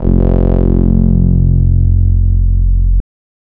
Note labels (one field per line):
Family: bass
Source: synthesizer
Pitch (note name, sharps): F1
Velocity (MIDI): 100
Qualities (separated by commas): distorted, non-linear envelope